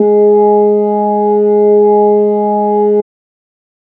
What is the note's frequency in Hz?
207.7 Hz